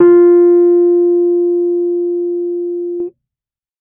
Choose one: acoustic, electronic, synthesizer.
electronic